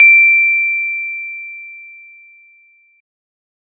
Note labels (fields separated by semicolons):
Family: organ; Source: electronic; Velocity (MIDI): 50